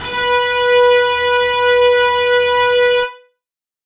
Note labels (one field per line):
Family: guitar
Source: electronic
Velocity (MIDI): 100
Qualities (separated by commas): distorted